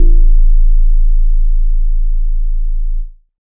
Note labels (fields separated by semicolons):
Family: synthesizer lead; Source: synthesizer; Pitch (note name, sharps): A0; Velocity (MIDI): 25